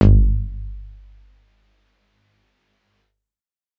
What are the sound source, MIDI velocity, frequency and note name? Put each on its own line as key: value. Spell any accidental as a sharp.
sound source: electronic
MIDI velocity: 100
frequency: 49 Hz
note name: G1